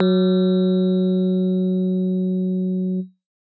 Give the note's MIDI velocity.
100